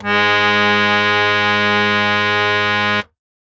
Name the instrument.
acoustic keyboard